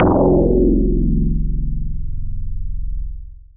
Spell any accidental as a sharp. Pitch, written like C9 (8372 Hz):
F0 (21.83 Hz)